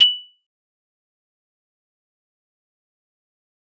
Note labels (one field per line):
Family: mallet percussion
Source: acoustic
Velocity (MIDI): 50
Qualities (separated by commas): bright, fast decay, percussive